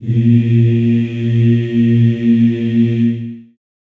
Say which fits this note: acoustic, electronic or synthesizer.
acoustic